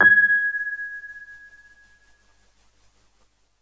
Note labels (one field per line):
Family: keyboard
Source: electronic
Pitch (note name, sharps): G#6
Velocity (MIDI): 50